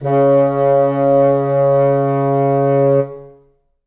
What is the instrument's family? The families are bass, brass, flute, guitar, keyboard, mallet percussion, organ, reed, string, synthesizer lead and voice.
reed